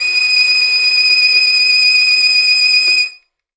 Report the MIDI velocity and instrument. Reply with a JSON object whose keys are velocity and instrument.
{"velocity": 25, "instrument": "acoustic string instrument"}